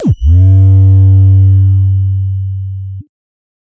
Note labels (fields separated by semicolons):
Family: bass; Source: synthesizer; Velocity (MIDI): 50; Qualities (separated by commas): bright, distorted, multiphonic